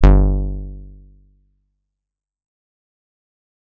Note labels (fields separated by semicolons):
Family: guitar; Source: electronic; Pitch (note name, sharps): G1; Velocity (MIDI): 25; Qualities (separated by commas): fast decay